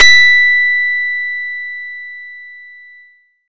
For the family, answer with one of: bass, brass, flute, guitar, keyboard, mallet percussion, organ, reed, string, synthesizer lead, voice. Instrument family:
guitar